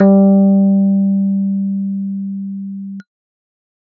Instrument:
electronic keyboard